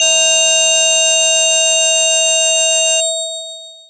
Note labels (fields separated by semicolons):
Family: mallet percussion; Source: electronic; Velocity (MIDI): 127; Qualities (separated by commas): bright, long release